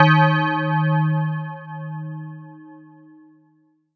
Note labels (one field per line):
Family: mallet percussion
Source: electronic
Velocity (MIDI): 100